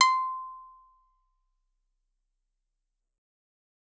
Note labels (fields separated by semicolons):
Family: guitar; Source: acoustic; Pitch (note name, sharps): C6; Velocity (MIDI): 127; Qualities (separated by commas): fast decay, percussive